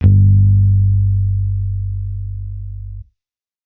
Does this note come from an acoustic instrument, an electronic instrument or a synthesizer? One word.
electronic